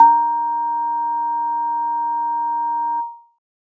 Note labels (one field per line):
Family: keyboard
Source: electronic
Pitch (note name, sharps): A#5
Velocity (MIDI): 127